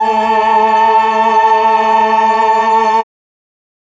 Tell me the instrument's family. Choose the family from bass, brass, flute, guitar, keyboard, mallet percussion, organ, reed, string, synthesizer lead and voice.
voice